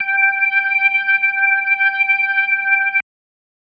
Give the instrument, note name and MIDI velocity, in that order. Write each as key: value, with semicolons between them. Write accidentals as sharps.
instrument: electronic organ; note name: G5; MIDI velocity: 127